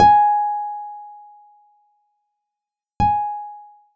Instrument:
acoustic guitar